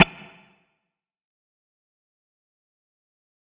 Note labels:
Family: guitar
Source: electronic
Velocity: 127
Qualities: distorted, fast decay, percussive

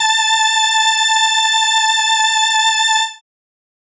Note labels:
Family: keyboard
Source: synthesizer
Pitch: A5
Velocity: 127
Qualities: bright

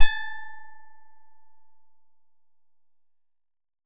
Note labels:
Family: guitar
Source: synthesizer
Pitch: A5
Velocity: 50

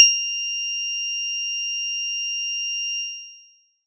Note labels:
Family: mallet percussion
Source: acoustic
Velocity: 127

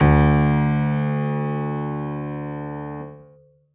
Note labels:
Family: keyboard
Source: acoustic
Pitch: D2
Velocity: 75

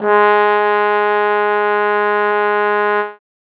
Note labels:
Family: brass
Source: acoustic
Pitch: G#3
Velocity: 100

